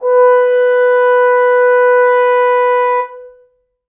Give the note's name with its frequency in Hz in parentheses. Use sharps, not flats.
B4 (493.9 Hz)